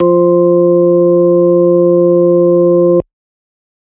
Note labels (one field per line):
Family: organ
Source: electronic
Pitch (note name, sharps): F3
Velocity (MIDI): 50